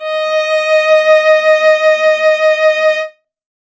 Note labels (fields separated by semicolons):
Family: string; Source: acoustic; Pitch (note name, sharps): D#5; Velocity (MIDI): 100; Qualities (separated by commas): reverb